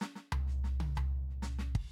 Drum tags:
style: jazz; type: fill; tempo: 125 BPM; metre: 4/4; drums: ride, closed hi-hat, hi-hat pedal, snare, high tom, floor tom, kick

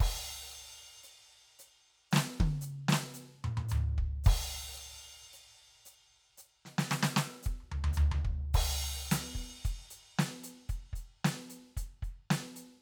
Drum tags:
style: rock; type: beat; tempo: 112 BPM; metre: 4/4; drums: crash, closed hi-hat, hi-hat pedal, snare, high tom, mid tom, floor tom, kick

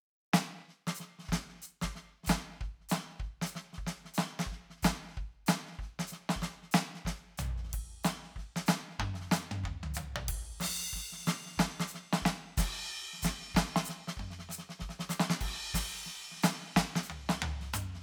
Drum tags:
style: New Orleans funk; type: beat; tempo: 93 BPM; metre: 4/4; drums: crash, ride, hi-hat pedal, snare, high tom, mid tom, floor tom, kick

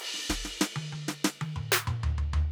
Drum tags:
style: rock; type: fill; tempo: 95 BPM; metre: 4/4; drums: ride, open hi-hat, snare, high tom, mid tom, floor tom, kick

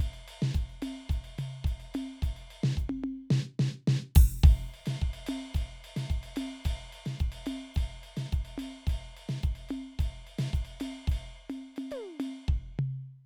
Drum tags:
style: calypso; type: beat; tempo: 108 BPM; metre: 4/4; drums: ride, ride bell, open hi-hat, hi-hat pedal, percussion, snare, high tom, floor tom, kick

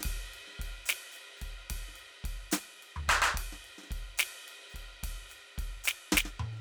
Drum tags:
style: blues shuffle; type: beat; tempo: 72 BPM; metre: 4/4; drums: ride, hi-hat pedal, percussion, snare, mid tom, floor tom, kick

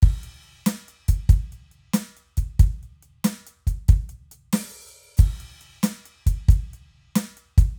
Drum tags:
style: rock; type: beat; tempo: 92 BPM; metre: 4/4; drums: crash, closed hi-hat, open hi-hat, hi-hat pedal, snare, kick

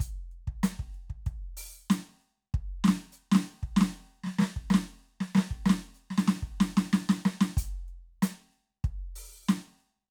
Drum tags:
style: funk; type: beat; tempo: 95 BPM; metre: 4/4; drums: closed hi-hat, open hi-hat, hi-hat pedal, snare, kick

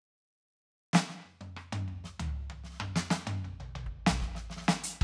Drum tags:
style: rock; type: beat; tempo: 95 BPM; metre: 4/4; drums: closed hi-hat, snare, cross-stick, high tom, mid tom, floor tom, kick

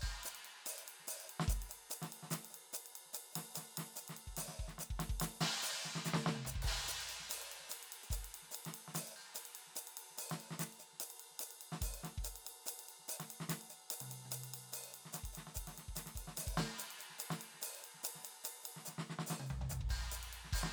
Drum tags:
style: fast jazz; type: beat; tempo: 290 BPM; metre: 4/4; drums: crash, ride, closed hi-hat, hi-hat pedal, snare, high tom, floor tom, kick

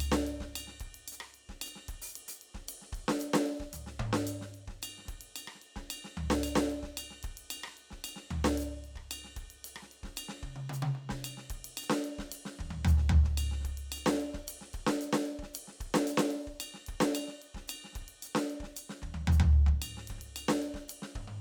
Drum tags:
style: songo; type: beat; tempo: 112 BPM; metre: 4/4; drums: ride, ride bell, closed hi-hat, open hi-hat, hi-hat pedal, snare, cross-stick, high tom, mid tom, floor tom, kick

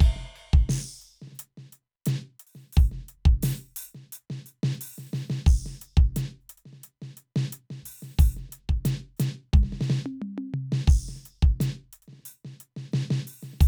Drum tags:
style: rock; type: beat; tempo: 88 BPM; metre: 4/4; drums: crash, ride, closed hi-hat, open hi-hat, hi-hat pedal, snare, high tom, mid tom, floor tom, kick

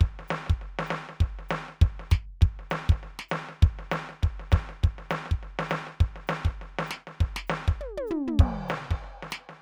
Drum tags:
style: rockabilly; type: beat; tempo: 200 BPM; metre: 4/4; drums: crash, hi-hat pedal, snare, high tom, floor tom, kick

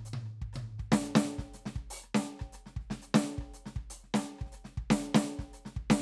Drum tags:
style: songo; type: beat; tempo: 120 BPM; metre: 4/4; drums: closed hi-hat, open hi-hat, hi-hat pedal, snare, cross-stick, high tom, kick

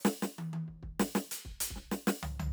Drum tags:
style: rock; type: fill; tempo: 95 BPM; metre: 4/4; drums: closed hi-hat, hi-hat pedal, snare, high tom, floor tom, kick

